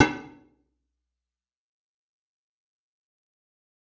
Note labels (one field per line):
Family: guitar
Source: electronic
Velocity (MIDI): 50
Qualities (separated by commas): bright, fast decay, percussive, reverb